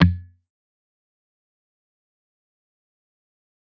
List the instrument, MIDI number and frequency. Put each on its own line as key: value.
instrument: electronic guitar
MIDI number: 41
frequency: 87.31 Hz